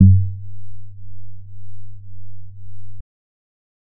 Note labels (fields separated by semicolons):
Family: bass; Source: synthesizer; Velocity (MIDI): 25; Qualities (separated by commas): dark